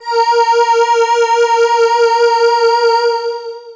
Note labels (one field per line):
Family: voice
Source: synthesizer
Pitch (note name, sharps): A#4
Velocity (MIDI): 75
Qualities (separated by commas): bright, distorted, long release